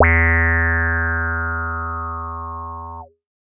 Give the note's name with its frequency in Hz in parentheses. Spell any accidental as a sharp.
E2 (82.41 Hz)